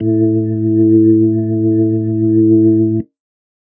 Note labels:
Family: organ; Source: electronic; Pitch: A2; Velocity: 100

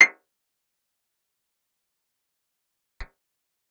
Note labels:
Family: guitar; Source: acoustic; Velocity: 75; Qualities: fast decay, percussive, reverb

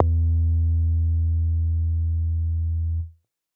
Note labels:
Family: bass; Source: synthesizer; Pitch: E2; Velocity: 75; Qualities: dark, distorted

